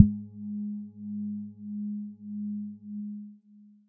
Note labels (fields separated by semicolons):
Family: mallet percussion; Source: electronic; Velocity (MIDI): 25